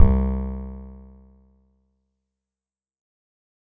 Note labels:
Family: guitar; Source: acoustic; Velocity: 75

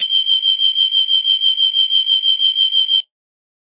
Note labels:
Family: organ; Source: electronic; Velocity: 50; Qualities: bright

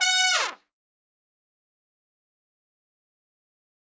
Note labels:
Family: brass; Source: acoustic; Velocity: 100; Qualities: bright, fast decay, reverb

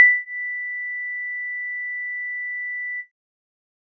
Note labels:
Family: keyboard; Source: electronic; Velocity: 25

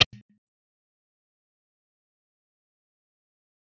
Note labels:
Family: guitar; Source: electronic; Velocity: 25; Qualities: distorted, fast decay, percussive, tempo-synced

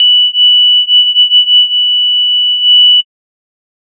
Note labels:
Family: mallet percussion; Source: synthesizer; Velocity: 25; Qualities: bright, multiphonic, non-linear envelope

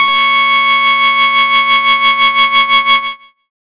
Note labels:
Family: bass; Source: synthesizer; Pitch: C#6; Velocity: 25; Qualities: bright, distorted

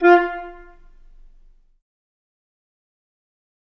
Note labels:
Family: flute; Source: acoustic; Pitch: F4; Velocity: 75; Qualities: fast decay, percussive, reverb

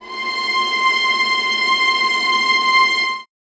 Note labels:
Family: string; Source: acoustic; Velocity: 75; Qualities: reverb

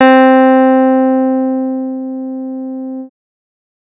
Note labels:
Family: bass; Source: synthesizer; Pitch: C4; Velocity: 25; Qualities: distorted

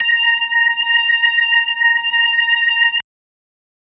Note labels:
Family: organ; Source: electronic; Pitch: A#5; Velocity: 50

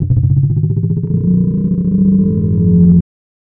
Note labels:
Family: voice; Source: synthesizer; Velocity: 50; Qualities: distorted

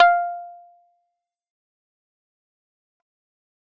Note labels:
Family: keyboard; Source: electronic; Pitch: F5; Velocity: 75; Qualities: fast decay, percussive

